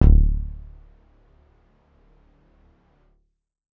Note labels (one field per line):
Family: keyboard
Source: electronic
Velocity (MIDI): 100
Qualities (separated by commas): dark, percussive, reverb